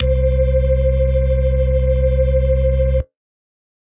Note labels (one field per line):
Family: organ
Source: electronic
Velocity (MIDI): 75